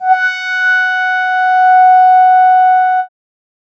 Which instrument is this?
synthesizer keyboard